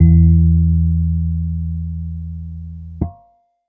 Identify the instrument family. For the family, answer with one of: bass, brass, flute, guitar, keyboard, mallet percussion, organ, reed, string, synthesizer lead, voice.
keyboard